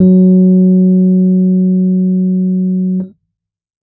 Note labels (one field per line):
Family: keyboard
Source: electronic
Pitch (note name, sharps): F#3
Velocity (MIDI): 50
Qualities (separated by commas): dark